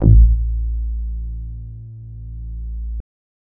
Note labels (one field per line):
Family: bass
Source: synthesizer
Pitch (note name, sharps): A1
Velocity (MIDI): 25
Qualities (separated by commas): dark, distorted